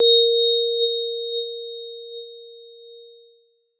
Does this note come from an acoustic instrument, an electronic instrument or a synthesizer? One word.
electronic